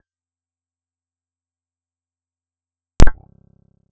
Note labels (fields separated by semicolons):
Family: bass; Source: synthesizer; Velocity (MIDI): 25; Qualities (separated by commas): reverb